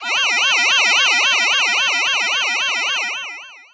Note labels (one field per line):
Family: voice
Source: synthesizer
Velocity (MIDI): 127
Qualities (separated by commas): bright, distorted, long release